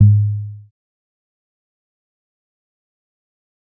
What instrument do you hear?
synthesizer bass